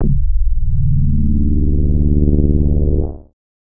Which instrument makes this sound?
synthesizer bass